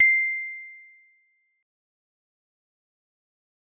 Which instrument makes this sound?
acoustic mallet percussion instrument